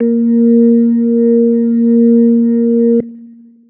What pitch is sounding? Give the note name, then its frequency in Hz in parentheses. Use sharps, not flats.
A#3 (233.1 Hz)